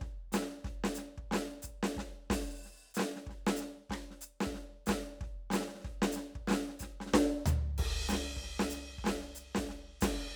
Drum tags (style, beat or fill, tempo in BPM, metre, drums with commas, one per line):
New Orleans funk
beat
93 BPM
4/4
ride, open hi-hat, hi-hat pedal, snare, cross-stick, floor tom, kick